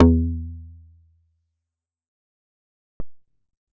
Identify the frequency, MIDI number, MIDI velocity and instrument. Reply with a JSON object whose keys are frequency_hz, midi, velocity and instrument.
{"frequency_hz": 82.41, "midi": 40, "velocity": 127, "instrument": "synthesizer bass"}